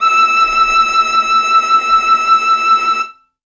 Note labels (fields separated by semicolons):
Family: string; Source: acoustic; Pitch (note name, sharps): E6; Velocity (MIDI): 25; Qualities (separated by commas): reverb